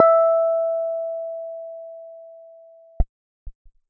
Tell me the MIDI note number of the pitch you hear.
76